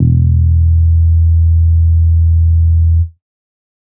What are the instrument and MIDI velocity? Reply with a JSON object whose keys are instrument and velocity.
{"instrument": "synthesizer bass", "velocity": 100}